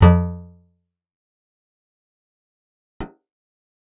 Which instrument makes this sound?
acoustic guitar